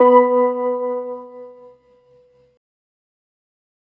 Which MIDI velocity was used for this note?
50